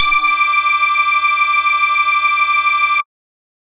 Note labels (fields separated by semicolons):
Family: bass; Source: synthesizer; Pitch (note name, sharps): D6; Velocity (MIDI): 127